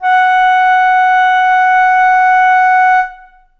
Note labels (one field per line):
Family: flute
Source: acoustic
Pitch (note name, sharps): F#5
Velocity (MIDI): 100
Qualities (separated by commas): reverb